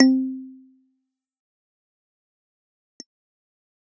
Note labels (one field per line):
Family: keyboard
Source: electronic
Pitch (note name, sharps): C4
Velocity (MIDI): 50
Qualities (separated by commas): fast decay, percussive